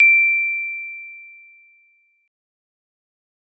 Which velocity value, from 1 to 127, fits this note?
127